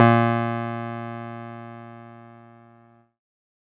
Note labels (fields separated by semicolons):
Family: keyboard; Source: electronic; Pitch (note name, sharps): A#2; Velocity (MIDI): 127; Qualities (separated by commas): distorted